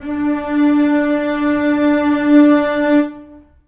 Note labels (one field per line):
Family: string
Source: acoustic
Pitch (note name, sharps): D4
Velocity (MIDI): 25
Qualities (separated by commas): long release, reverb